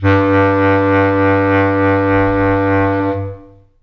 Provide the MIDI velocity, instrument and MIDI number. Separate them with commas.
50, acoustic reed instrument, 43